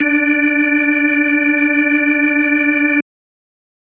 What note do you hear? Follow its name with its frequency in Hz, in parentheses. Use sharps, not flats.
D4 (293.7 Hz)